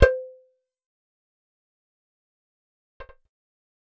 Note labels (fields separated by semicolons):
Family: bass; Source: synthesizer; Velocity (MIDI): 50; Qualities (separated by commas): fast decay, percussive